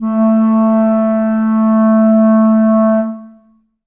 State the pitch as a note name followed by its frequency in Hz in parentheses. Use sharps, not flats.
A3 (220 Hz)